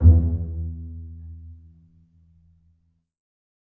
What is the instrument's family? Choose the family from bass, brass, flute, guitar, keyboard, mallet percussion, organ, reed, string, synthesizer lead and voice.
string